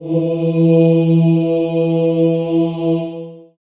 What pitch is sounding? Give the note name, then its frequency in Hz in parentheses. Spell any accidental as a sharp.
E3 (164.8 Hz)